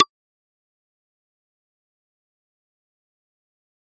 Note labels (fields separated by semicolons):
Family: mallet percussion; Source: acoustic; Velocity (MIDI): 127; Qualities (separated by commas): fast decay, percussive